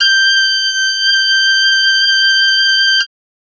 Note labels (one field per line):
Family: reed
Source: acoustic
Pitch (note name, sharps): G6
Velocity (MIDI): 50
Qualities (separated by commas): reverb